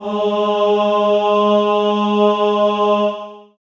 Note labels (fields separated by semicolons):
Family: voice; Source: acoustic; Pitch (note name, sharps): G#3; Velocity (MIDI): 100; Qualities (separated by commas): long release, reverb